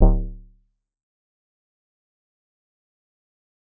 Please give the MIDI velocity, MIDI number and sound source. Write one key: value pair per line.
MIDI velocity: 100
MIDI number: 26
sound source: synthesizer